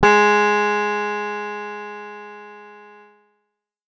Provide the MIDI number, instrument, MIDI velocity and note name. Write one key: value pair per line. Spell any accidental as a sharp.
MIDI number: 56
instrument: acoustic guitar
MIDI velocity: 25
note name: G#3